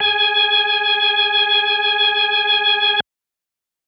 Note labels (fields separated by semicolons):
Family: organ; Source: electronic; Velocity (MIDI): 127